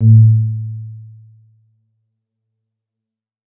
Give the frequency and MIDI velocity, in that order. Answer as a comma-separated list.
110 Hz, 25